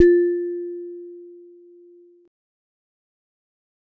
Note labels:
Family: mallet percussion; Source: acoustic; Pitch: F4; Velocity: 25; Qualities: fast decay

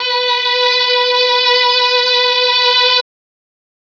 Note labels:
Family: string; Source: electronic; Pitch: B4; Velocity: 127; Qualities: distorted, reverb

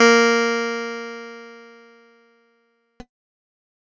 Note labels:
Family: keyboard; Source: electronic; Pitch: A#3; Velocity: 75; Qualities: bright

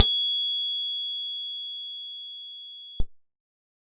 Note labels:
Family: keyboard; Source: electronic; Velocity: 25

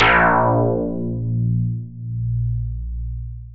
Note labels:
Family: synthesizer lead; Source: synthesizer; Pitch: A#1; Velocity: 100; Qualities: long release

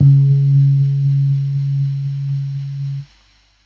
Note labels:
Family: keyboard; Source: electronic; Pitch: C#3; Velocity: 25; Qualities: dark

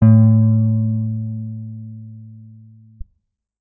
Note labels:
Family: guitar; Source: electronic; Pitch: A2; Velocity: 25; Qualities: reverb

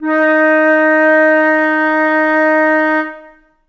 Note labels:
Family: flute; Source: acoustic; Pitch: D#4; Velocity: 100; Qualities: reverb

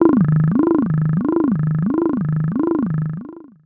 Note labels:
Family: voice; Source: synthesizer; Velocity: 127; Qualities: long release, non-linear envelope, tempo-synced

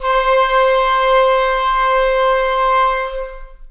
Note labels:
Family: reed; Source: acoustic; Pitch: C5; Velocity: 50; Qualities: long release, reverb

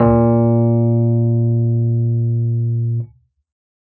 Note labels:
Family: keyboard; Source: electronic; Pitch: A#2; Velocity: 100; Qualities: distorted

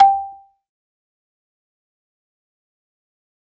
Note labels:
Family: mallet percussion; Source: acoustic; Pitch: G5; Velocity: 50; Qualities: fast decay, percussive, reverb

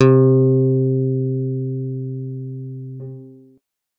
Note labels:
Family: guitar; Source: electronic; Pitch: C3; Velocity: 100

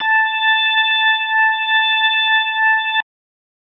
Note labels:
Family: organ; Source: electronic; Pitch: A5; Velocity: 50

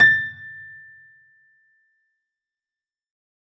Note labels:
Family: keyboard; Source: acoustic; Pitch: A6; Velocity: 127; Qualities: fast decay, percussive, reverb

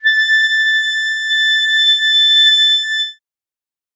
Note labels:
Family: reed; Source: acoustic; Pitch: A6; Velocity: 100

